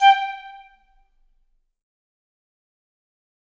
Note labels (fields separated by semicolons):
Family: flute; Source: acoustic; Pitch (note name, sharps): G5; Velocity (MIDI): 75; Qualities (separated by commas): fast decay, percussive, reverb